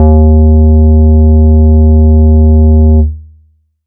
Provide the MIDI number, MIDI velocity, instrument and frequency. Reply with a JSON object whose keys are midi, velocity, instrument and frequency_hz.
{"midi": 39, "velocity": 127, "instrument": "synthesizer bass", "frequency_hz": 77.78}